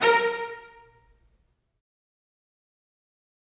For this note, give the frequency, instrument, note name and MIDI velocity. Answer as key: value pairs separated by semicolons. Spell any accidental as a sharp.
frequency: 466.2 Hz; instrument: acoustic string instrument; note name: A#4; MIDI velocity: 75